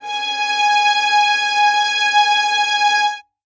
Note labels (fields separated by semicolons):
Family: string; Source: acoustic; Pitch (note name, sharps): G#5; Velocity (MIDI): 75; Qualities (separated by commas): reverb